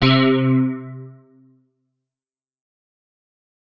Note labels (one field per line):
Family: guitar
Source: electronic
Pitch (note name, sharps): C3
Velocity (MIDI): 127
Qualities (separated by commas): fast decay